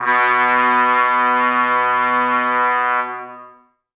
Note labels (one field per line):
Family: brass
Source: acoustic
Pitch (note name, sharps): B2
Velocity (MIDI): 75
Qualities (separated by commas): long release, reverb